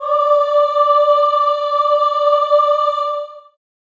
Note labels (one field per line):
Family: voice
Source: acoustic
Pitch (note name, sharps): D5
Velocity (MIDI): 75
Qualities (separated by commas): reverb